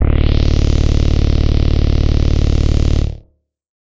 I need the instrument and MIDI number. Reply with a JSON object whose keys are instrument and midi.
{"instrument": "synthesizer bass", "midi": 14}